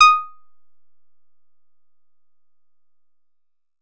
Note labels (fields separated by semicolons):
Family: guitar; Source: synthesizer; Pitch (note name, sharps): D#6; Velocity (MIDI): 25; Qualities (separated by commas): percussive